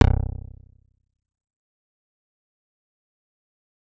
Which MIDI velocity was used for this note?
127